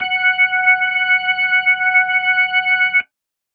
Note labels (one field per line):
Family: organ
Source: electronic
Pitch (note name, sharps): F#5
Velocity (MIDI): 127